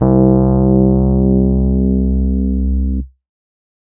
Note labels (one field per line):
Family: keyboard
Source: electronic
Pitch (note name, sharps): C2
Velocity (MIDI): 25